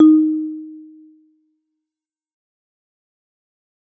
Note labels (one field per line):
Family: mallet percussion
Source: acoustic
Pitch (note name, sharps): D#4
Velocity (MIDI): 75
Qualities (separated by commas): fast decay, reverb